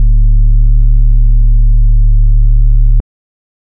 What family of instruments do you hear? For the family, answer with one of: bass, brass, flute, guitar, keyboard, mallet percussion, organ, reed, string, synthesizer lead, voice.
organ